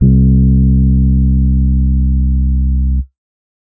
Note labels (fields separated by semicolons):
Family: keyboard; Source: electronic; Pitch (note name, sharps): C2; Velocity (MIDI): 75; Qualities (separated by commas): dark